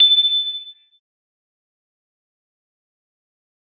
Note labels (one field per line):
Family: organ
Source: electronic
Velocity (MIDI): 25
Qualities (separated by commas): bright, fast decay